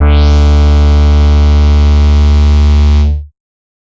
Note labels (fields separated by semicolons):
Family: bass; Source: synthesizer; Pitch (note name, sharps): D2; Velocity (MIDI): 50; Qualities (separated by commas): bright, distorted